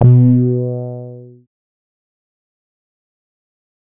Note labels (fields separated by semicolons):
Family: bass; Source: synthesizer; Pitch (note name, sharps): B2; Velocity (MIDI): 100; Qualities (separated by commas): distorted, fast decay